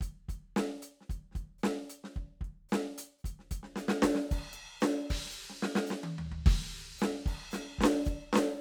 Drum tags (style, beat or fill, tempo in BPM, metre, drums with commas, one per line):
rock
beat
112 BPM
4/4
crash, closed hi-hat, hi-hat pedal, snare, high tom, floor tom, kick